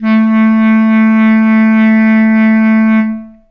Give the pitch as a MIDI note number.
57